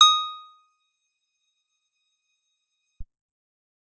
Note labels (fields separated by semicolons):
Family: guitar; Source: acoustic; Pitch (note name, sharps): D#6; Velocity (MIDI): 127; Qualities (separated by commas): percussive